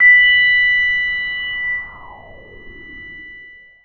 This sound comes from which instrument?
synthesizer lead